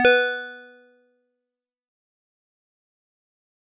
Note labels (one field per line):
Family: mallet percussion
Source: acoustic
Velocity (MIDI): 127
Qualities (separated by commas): dark, fast decay, multiphonic, percussive